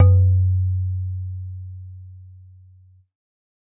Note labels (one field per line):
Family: mallet percussion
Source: acoustic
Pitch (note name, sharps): F#2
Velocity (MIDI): 100